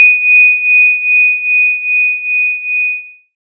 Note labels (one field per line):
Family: synthesizer lead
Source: synthesizer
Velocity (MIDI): 50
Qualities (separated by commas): bright